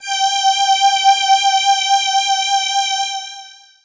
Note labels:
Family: voice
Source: synthesizer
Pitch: G5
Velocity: 25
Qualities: bright, distorted, long release

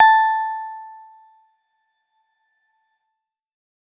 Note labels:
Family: keyboard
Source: electronic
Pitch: A5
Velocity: 100

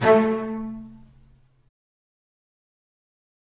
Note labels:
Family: string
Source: acoustic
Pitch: A3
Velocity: 25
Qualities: fast decay, reverb

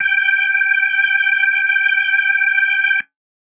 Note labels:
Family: organ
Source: electronic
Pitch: G5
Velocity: 75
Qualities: reverb

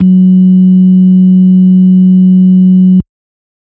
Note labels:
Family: organ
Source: electronic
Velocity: 25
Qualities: dark

